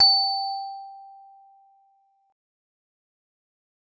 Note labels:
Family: mallet percussion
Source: acoustic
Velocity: 50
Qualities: fast decay

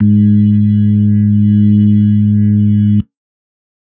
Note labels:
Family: organ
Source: electronic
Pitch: G#2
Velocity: 50

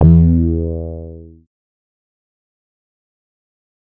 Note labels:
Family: bass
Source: synthesizer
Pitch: E2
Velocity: 100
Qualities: distorted, fast decay

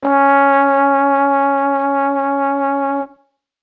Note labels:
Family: brass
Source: acoustic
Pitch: C#4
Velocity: 25

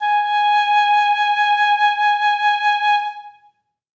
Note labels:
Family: flute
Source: acoustic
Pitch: G#5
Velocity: 100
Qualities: reverb

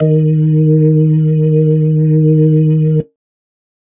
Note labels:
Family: organ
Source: electronic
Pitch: D#3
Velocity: 25

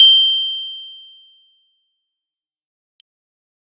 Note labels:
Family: keyboard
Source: electronic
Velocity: 50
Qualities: bright, fast decay

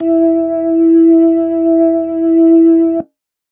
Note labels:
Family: organ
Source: electronic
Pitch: E4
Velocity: 25

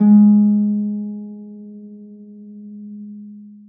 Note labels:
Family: string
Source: acoustic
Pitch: G#3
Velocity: 75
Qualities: long release, reverb

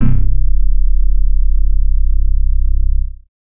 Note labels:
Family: bass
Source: synthesizer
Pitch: C1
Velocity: 25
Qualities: distorted

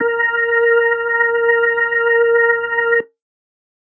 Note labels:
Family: organ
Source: electronic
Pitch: A#4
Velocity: 75

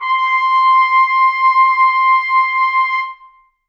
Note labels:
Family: brass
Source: acoustic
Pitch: C6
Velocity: 75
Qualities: reverb

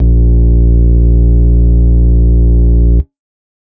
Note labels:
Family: organ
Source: electronic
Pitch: A#1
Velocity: 100

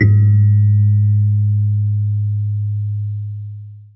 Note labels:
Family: mallet percussion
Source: acoustic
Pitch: G#2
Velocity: 50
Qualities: dark, long release, reverb

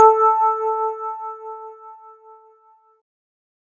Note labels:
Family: keyboard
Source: electronic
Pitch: A4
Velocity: 127

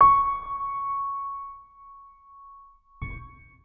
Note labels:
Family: organ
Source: electronic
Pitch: C#6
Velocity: 25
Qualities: reverb

